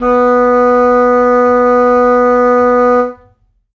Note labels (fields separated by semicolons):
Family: reed; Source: acoustic; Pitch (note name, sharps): B3; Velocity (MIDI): 50; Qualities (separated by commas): reverb